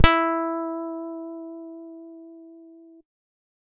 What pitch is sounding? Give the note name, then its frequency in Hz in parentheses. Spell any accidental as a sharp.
E4 (329.6 Hz)